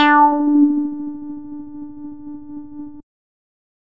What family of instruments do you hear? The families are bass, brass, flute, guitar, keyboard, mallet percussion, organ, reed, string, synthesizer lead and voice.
bass